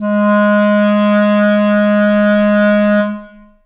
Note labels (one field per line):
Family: reed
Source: acoustic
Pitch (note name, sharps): G#3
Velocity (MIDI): 100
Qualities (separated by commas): long release, reverb